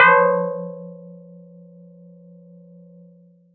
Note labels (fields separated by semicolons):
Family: mallet percussion; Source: acoustic; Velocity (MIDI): 127